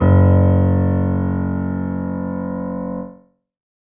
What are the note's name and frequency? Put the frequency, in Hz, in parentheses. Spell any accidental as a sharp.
F#1 (46.25 Hz)